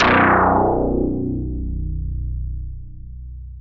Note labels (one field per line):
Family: synthesizer lead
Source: synthesizer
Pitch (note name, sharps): B0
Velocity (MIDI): 127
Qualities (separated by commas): long release